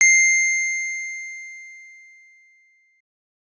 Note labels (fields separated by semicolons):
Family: keyboard; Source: electronic; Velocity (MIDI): 127; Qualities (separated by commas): bright